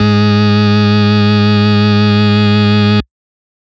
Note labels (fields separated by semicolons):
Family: organ; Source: electronic; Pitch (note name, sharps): G#2; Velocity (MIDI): 25; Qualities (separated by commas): distorted